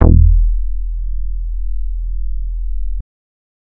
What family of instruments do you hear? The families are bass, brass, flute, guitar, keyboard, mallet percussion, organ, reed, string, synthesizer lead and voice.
bass